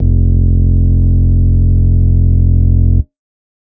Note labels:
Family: organ; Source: electronic; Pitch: F1; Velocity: 127; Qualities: distorted

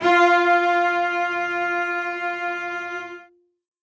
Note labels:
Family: string; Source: acoustic; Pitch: F4; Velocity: 127; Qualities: reverb

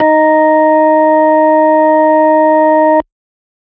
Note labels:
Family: organ; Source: electronic; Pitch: D#4; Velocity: 127

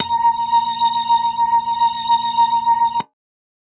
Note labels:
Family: organ; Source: electronic; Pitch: A#5; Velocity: 25

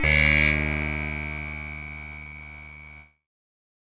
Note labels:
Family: keyboard; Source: synthesizer; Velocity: 127; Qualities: bright, distorted

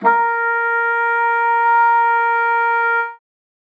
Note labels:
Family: reed; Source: acoustic; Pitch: A#4; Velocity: 25

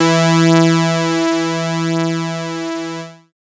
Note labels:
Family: bass; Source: synthesizer; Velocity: 100; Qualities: bright, distorted

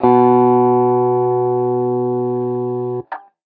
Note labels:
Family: guitar; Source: electronic; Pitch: B2; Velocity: 25; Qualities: distorted

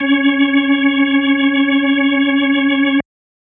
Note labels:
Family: organ; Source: electronic; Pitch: C#4; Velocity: 25

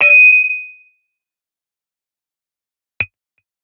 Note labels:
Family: guitar; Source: electronic; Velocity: 127; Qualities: bright, distorted, fast decay

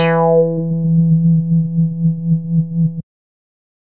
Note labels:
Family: bass; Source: synthesizer; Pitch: E3; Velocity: 127

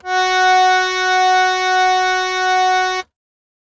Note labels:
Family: keyboard; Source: acoustic; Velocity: 25; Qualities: bright

